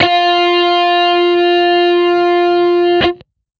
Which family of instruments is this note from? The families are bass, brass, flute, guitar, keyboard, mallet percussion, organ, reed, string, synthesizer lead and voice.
guitar